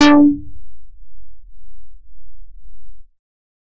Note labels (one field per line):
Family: bass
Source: synthesizer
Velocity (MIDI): 127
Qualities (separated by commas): distorted